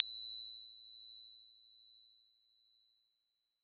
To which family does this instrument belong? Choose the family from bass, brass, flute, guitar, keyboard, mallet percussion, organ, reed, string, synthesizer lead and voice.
keyboard